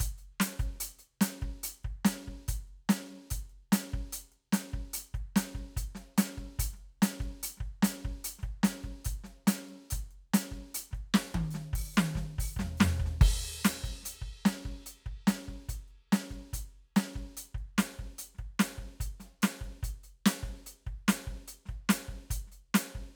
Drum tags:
rock, beat, 145 BPM, 4/4, crash, closed hi-hat, open hi-hat, hi-hat pedal, snare, high tom, floor tom, kick

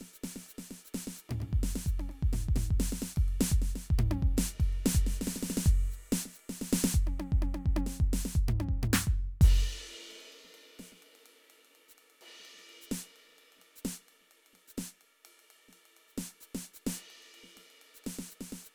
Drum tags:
linear jazz, beat, 128 BPM, 4/4, crash, ride, open hi-hat, hi-hat pedal, snare, high tom, floor tom, kick

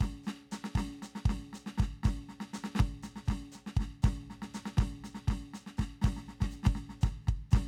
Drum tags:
march, beat, 120 BPM, 4/4, hi-hat pedal, snare, kick

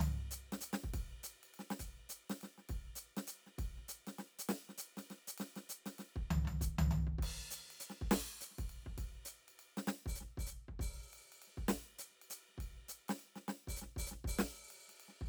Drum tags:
jazz, beat, 200 BPM, 3/4, crash, ride, open hi-hat, hi-hat pedal, snare, high tom, floor tom, kick

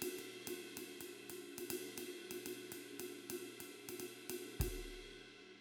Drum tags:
jazz, beat, 105 BPM, 4/4, ride, kick

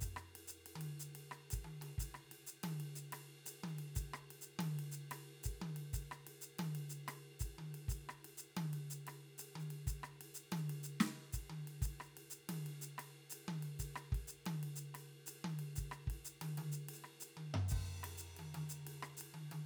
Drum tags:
Afro-Cuban bembé, beat, 122 BPM, 4/4, crash, ride, hi-hat pedal, snare, cross-stick, high tom, floor tom, kick

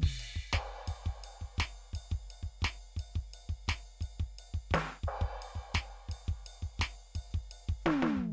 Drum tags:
rock, beat, 115 BPM, 4/4, crash, ride, hi-hat pedal, snare, floor tom, kick

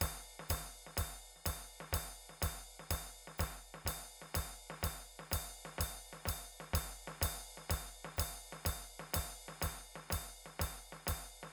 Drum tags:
rock shuffle, beat, 125 BPM, 4/4, ride, hi-hat pedal, snare, kick

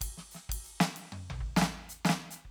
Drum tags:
funk, beat, 95 BPM, 4/4, ride, hi-hat pedal, snare, high tom, floor tom, kick

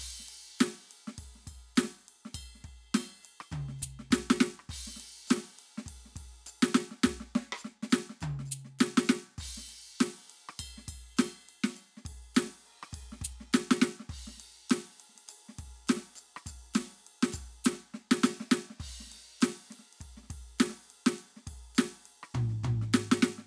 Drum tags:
New Orleans funk, beat, 102 BPM, 4/4, crash, ride, ride bell, percussion, snare, cross-stick, mid tom, floor tom, kick

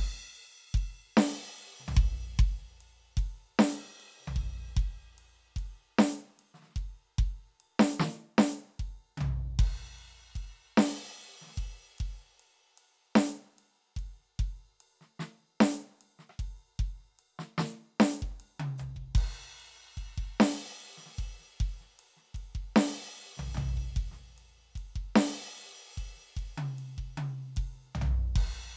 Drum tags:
rock, beat, 50 BPM, 4/4, crash, ride, hi-hat pedal, snare, cross-stick, high tom, floor tom, kick

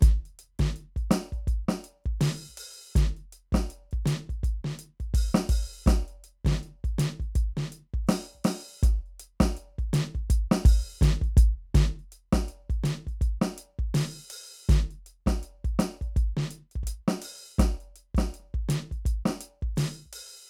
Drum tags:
New Orleans funk, beat, 82 BPM, 4/4, closed hi-hat, open hi-hat, hi-hat pedal, snare, kick

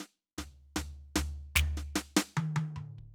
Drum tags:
rock, fill, 75 BPM, 4/4, snare, high tom, mid tom, floor tom, kick

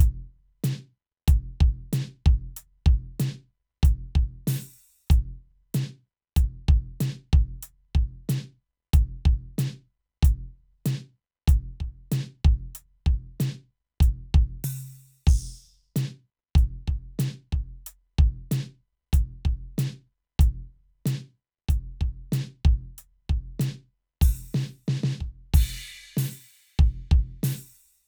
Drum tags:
rock, beat, 94 BPM, 4/4, crash, closed hi-hat, open hi-hat, hi-hat pedal, snare, floor tom, kick

